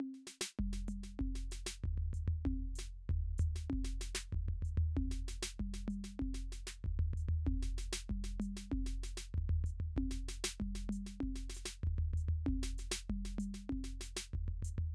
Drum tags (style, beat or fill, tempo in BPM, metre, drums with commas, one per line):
samba-reggae
beat
96 BPM
4/4
hi-hat pedal, snare, high tom, mid tom, floor tom, kick